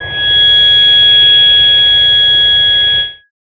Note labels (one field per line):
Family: bass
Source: synthesizer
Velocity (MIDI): 50